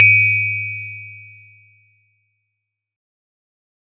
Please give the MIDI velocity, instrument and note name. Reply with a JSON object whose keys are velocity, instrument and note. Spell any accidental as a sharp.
{"velocity": 100, "instrument": "acoustic mallet percussion instrument", "note": "G#2"}